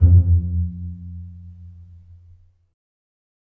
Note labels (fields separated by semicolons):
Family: string; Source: acoustic; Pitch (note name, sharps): F2; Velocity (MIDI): 25; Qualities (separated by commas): dark, reverb